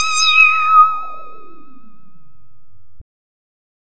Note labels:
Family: bass; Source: synthesizer; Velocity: 127; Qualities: bright, distorted

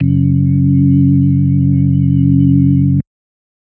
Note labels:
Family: organ; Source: electronic; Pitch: F#1; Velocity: 50; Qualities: dark

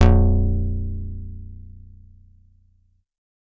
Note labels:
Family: bass; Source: synthesizer; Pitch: A#0; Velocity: 75

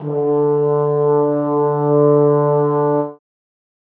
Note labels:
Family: brass; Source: acoustic; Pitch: D3; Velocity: 25; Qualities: reverb

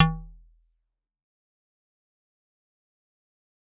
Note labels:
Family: mallet percussion; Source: acoustic; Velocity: 100; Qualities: fast decay, percussive

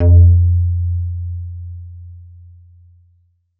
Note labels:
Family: guitar; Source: electronic; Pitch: F2; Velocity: 75; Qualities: dark, reverb

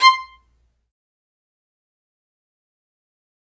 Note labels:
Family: string; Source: acoustic; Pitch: C6; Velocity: 50; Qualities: fast decay, percussive, reverb

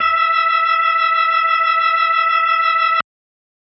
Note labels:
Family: organ; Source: electronic; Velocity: 50

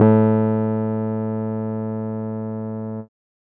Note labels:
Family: keyboard; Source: electronic; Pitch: A2; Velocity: 127

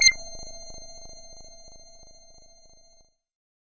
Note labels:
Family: bass; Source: synthesizer; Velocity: 50

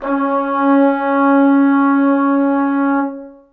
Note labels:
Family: brass; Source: acoustic; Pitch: C#4; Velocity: 50; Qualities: dark, reverb

